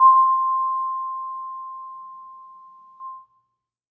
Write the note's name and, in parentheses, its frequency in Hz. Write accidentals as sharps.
C6 (1047 Hz)